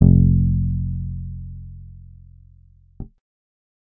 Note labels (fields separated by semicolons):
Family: bass; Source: synthesizer; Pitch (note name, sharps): F1; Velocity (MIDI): 75; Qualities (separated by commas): dark